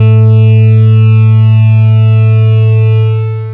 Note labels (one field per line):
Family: bass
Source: synthesizer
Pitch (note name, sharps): A2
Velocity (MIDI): 100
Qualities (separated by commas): long release